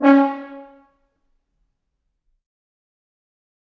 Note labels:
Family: brass; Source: acoustic; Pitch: C#4; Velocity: 100; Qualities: fast decay, percussive, reverb

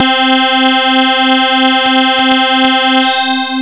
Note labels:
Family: bass; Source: synthesizer; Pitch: C4; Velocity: 127; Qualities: bright, distorted, long release

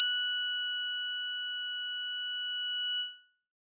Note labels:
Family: keyboard; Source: electronic; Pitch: F#6; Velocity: 100; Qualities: multiphonic

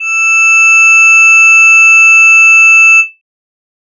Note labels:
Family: voice; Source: synthesizer; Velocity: 25; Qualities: bright

